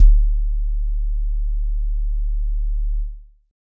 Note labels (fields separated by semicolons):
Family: keyboard; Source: electronic; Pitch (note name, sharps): D1; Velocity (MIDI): 25; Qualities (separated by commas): dark